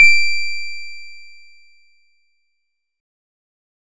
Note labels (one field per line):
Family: keyboard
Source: electronic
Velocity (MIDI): 127